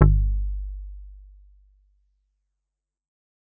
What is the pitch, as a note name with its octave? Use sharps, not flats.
G1